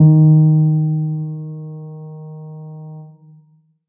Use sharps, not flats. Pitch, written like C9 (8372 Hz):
D#3 (155.6 Hz)